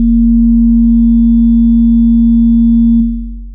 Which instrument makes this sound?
synthesizer lead